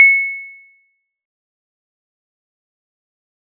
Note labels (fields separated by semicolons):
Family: mallet percussion; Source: acoustic; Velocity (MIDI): 50; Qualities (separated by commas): fast decay, percussive